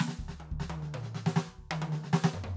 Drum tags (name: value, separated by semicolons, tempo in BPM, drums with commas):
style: New Orleans funk; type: fill; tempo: 93 BPM; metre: 4/4; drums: closed hi-hat, snare, high tom, mid tom, floor tom, kick